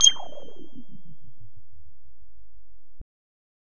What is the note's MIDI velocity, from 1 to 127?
75